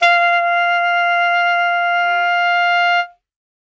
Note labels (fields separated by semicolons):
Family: reed; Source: acoustic; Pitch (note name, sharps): F5; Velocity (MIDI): 25; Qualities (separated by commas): bright